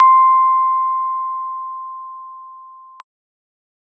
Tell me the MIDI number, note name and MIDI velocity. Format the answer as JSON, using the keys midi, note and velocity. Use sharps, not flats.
{"midi": 84, "note": "C6", "velocity": 25}